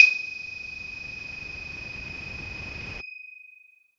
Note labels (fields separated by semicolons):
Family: voice; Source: synthesizer; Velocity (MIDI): 75; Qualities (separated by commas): distorted